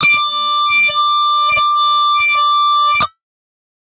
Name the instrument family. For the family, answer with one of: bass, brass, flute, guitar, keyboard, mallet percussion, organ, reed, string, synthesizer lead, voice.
guitar